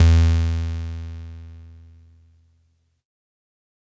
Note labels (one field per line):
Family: keyboard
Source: electronic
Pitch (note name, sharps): E2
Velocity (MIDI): 25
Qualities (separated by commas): bright, distorted